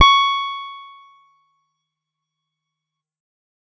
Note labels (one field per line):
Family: guitar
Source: electronic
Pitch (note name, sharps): C#6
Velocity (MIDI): 50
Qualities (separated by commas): bright, fast decay